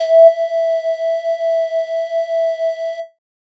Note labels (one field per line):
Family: flute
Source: synthesizer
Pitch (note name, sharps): E5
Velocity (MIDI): 50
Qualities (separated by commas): distorted